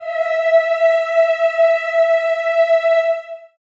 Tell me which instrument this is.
acoustic voice